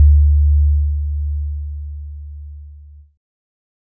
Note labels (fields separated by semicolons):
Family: keyboard; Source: electronic; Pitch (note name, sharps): D2; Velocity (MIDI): 25; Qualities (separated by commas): dark